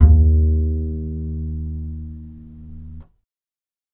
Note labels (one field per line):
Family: bass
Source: electronic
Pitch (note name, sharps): D#2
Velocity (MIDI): 25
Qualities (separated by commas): reverb